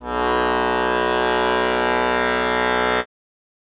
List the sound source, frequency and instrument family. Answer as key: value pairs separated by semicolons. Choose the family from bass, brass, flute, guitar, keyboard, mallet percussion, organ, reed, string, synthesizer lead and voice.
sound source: acoustic; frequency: 61.74 Hz; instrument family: reed